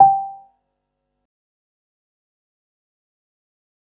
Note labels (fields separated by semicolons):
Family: keyboard; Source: electronic; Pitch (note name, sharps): G5; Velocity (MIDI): 50; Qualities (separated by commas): fast decay, percussive